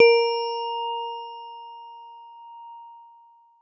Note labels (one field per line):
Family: mallet percussion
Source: acoustic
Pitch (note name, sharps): A#4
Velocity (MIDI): 100